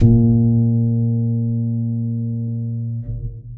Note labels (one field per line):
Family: keyboard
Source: acoustic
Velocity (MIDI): 25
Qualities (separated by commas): dark, reverb